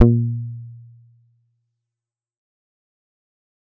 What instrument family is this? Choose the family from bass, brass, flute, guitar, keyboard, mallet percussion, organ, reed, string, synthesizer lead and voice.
bass